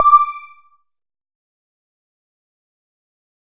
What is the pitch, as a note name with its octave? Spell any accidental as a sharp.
D6